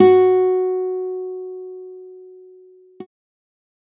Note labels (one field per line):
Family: guitar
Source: electronic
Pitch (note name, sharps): F#4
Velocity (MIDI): 75